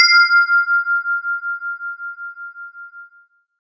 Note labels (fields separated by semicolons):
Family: guitar; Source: synthesizer; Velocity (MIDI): 100; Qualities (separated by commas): bright